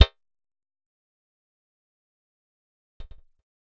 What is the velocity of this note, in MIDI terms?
75